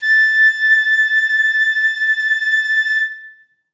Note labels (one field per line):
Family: flute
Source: acoustic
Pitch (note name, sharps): A6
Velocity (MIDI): 50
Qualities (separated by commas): reverb